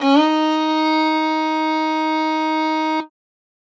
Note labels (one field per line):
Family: string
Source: acoustic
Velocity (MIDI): 127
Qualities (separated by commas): bright